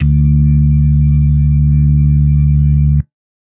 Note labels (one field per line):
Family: organ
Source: electronic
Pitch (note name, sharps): D2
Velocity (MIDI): 100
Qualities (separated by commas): dark